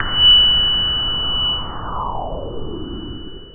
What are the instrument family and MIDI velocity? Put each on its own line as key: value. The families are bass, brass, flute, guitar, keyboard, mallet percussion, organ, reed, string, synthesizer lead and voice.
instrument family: synthesizer lead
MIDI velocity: 127